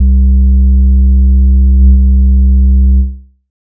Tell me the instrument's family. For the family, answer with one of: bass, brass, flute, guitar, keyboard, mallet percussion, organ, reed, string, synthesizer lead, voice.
bass